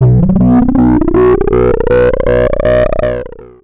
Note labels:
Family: bass; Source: synthesizer; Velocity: 25; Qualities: distorted, long release, multiphonic, tempo-synced

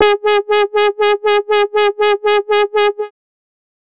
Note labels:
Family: bass; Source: synthesizer; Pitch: G#4; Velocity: 100; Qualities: bright, distorted, tempo-synced

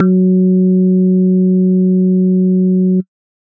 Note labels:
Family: organ; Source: electronic; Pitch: F#3; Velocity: 50

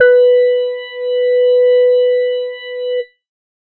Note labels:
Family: organ; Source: electronic; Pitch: B4; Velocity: 75

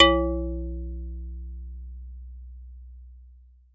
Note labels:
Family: mallet percussion; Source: acoustic; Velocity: 75

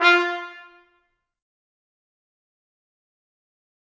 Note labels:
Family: brass; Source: acoustic; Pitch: F4; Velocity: 127; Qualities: bright, fast decay, percussive, reverb

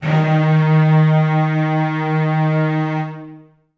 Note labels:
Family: string; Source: acoustic; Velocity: 127; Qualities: long release, reverb

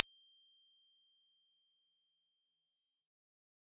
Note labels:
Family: bass; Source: synthesizer; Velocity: 127; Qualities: fast decay, percussive

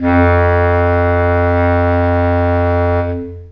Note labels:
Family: reed; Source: acoustic; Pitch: F2; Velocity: 50; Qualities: long release, reverb

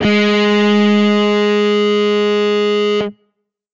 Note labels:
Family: guitar; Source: electronic; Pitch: G#3; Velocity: 50; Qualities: bright, distorted

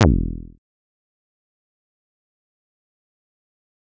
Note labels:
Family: bass; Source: synthesizer; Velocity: 127; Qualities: distorted, fast decay, percussive

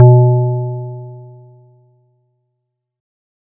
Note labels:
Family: keyboard; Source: electronic; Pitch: B2; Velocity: 127

